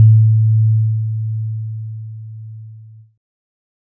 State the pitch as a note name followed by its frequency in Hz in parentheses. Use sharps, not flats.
A2 (110 Hz)